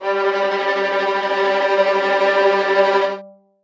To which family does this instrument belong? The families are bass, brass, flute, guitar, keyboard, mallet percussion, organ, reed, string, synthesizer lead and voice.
string